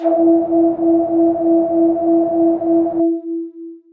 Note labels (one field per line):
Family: voice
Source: synthesizer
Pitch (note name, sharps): E4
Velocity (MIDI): 25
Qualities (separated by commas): distorted, long release